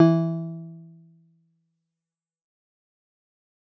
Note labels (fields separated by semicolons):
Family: guitar; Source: synthesizer; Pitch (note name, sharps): E3; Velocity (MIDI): 75; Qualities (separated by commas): dark, fast decay